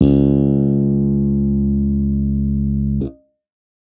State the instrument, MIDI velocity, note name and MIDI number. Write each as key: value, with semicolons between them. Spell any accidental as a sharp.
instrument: electronic bass; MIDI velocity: 127; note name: C#2; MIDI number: 37